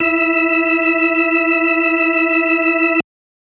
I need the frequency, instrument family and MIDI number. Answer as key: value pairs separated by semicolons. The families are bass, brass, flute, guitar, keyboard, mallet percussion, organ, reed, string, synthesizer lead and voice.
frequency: 329.6 Hz; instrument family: organ; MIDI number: 64